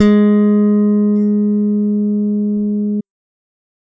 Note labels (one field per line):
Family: bass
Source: electronic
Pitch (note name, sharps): G#3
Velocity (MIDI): 50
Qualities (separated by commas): bright